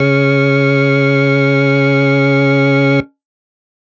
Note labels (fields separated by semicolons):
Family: organ; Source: electronic; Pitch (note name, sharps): C#3; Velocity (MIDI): 50; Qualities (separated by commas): distorted